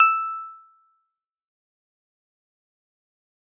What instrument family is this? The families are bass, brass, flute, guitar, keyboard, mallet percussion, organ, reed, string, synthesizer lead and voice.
keyboard